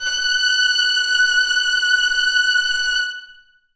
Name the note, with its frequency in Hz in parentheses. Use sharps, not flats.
F#6 (1480 Hz)